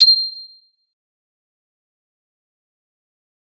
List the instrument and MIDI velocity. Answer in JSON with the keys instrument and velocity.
{"instrument": "acoustic mallet percussion instrument", "velocity": 50}